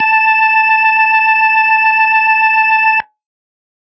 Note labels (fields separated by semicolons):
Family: organ; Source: electronic; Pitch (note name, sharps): A5; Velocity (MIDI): 50